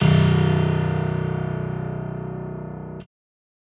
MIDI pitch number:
23